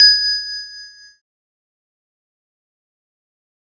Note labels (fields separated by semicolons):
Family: keyboard; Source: electronic; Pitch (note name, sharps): G#6; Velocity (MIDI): 25; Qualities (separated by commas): bright, fast decay, reverb